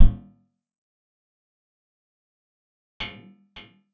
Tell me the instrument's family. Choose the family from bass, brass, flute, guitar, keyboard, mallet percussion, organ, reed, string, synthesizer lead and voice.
guitar